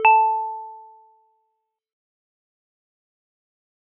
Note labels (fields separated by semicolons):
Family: mallet percussion; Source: acoustic; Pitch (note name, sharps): A5; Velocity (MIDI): 25; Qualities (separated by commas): fast decay, multiphonic